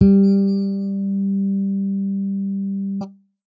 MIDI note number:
55